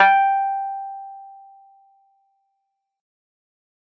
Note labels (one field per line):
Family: keyboard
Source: electronic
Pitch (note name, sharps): G5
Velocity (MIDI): 127